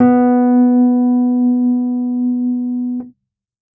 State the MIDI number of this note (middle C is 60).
59